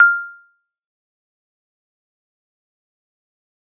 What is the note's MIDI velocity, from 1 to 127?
100